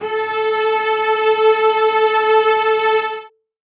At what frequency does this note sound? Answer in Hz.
440 Hz